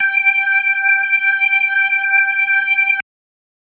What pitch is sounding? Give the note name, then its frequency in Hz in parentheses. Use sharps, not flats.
G5 (784 Hz)